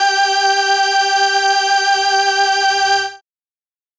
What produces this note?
synthesizer keyboard